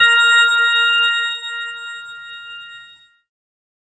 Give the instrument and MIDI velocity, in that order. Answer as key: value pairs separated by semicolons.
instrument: synthesizer keyboard; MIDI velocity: 75